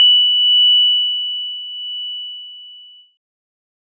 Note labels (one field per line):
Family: keyboard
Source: electronic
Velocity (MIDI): 127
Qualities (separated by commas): bright, multiphonic